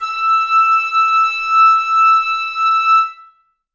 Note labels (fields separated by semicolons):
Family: reed; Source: acoustic; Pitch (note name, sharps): E6; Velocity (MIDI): 100; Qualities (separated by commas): reverb